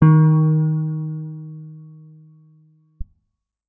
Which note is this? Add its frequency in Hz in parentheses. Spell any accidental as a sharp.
D#3 (155.6 Hz)